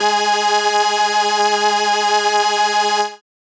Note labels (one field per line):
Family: keyboard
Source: synthesizer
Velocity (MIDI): 75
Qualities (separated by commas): bright